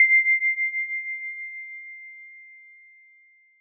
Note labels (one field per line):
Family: mallet percussion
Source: acoustic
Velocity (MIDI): 127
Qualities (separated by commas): bright, multiphonic